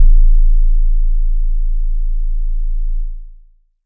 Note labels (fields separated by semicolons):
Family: mallet percussion; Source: acoustic; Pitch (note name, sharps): A0; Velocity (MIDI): 25; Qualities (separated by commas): dark, long release